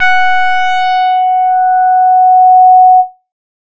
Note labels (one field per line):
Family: bass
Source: synthesizer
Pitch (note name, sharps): F#5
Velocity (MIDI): 100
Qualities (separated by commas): distorted